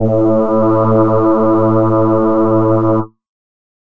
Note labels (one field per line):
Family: voice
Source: synthesizer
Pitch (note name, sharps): A2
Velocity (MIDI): 50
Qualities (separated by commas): multiphonic